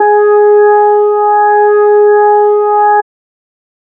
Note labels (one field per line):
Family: organ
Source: electronic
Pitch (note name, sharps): G#4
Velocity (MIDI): 127